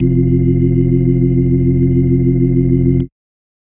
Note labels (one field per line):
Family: organ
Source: electronic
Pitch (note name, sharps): F1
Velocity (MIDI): 100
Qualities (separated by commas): dark